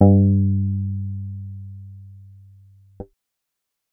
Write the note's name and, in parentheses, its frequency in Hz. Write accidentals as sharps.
G2 (98 Hz)